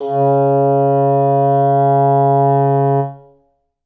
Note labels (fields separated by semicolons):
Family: reed; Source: acoustic; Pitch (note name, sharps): C#3; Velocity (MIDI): 25; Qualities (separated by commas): reverb